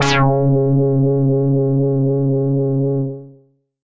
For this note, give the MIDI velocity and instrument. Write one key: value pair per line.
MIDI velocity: 75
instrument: synthesizer bass